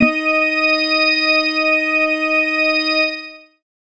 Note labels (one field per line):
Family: organ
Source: electronic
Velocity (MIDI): 50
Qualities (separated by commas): reverb